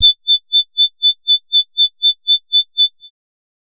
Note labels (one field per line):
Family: bass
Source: synthesizer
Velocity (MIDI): 25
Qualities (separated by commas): bright, distorted, tempo-synced